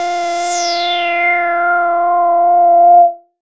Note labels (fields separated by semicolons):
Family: bass; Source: synthesizer; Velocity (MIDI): 50; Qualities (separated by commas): bright, distorted, non-linear envelope